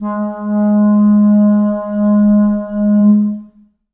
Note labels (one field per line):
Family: reed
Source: acoustic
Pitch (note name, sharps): G#3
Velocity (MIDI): 25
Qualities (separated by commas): dark, long release, reverb